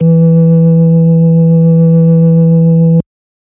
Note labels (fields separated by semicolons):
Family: organ; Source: electronic; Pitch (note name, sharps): E3; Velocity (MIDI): 25; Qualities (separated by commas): distorted